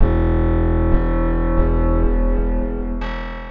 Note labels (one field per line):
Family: guitar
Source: acoustic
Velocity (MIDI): 75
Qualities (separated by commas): reverb